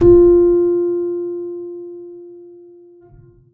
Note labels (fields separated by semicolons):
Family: keyboard; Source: acoustic; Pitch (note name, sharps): F4; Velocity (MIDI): 50; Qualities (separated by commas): dark, reverb